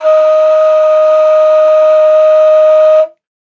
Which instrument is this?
acoustic flute